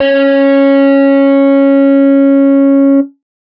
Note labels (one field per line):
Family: guitar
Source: electronic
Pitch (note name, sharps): C#4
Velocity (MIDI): 100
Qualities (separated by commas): distorted